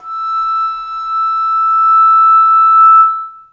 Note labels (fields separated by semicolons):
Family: flute; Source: acoustic; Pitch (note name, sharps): E6; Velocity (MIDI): 25; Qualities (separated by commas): long release, reverb